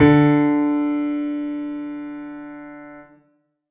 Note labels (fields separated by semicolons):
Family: keyboard; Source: acoustic; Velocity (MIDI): 100; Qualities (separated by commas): reverb